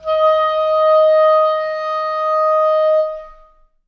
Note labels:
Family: reed; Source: acoustic; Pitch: D#5; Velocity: 50; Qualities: long release, reverb

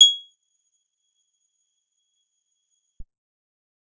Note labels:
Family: guitar; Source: acoustic; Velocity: 127; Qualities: bright, percussive

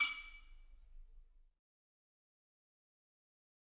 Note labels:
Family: flute; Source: acoustic; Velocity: 100; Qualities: bright, fast decay, percussive, reverb

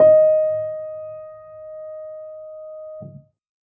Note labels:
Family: keyboard; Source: acoustic; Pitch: D#5; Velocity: 25

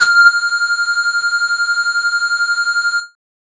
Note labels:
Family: flute; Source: synthesizer; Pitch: F6; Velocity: 100; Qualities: distorted

